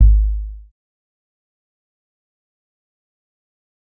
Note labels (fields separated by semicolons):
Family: bass; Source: synthesizer; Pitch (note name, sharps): G#1; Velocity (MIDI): 75; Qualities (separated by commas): dark, fast decay, percussive